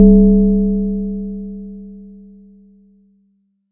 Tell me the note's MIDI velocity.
50